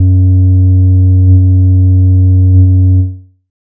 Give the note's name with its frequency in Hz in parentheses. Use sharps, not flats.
F#2 (92.5 Hz)